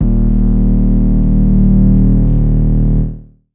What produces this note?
synthesizer lead